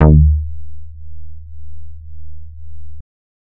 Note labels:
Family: bass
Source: synthesizer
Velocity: 100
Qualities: distorted

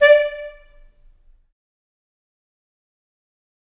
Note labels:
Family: reed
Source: acoustic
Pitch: D5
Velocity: 50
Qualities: fast decay, percussive, reverb

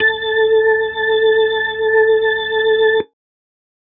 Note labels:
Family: organ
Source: electronic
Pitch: A4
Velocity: 75

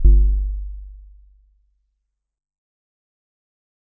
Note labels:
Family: mallet percussion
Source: acoustic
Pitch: G1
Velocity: 50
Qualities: dark, fast decay, multiphonic

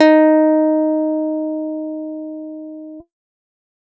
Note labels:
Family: guitar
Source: electronic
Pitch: D#4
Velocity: 50

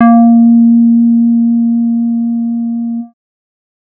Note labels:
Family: bass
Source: synthesizer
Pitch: A#3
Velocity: 75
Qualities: dark

